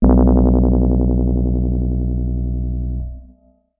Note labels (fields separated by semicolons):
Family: keyboard; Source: electronic; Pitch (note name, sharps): B1; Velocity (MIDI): 50; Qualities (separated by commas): dark, distorted